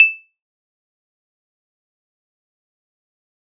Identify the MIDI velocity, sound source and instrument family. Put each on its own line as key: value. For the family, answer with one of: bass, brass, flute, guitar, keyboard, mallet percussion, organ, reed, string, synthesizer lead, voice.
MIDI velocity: 25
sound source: electronic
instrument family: keyboard